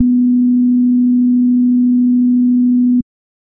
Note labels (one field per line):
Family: bass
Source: synthesizer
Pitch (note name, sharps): B3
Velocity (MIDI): 127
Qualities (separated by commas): dark